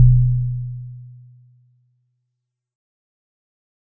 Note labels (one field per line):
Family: mallet percussion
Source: acoustic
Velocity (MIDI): 50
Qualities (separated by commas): fast decay